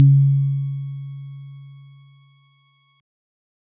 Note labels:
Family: keyboard; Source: electronic; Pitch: C#3; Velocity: 75; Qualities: dark

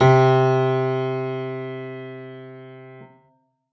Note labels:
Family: keyboard; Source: acoustic; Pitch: C3; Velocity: 127

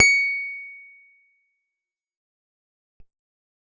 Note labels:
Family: guitar; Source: acoustic; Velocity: 100; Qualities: fast decay

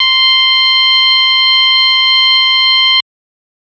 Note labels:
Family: organ; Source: electronic; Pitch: C6; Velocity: 50

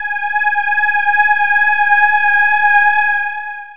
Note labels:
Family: voice; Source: synthesizer; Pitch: G#5; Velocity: 127; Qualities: distorted, long release

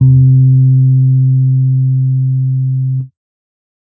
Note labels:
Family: keyboard; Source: electronic; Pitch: C3; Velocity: 25; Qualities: dark

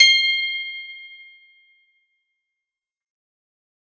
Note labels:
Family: guitar; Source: acoustic; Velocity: 50; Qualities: bright, fast decay

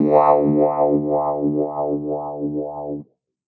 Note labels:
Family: keyboard; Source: electronic; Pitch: D2; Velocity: 25

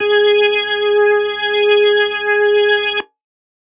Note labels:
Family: organ; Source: electronic; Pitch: G#4; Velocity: 25; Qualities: distorted

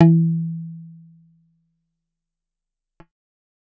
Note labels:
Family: guitar; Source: acoustic; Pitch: E3; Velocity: 50; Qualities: dark, fast decay

